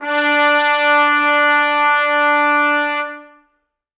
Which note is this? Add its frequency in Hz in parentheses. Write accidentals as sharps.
D4 (293.7 Hz)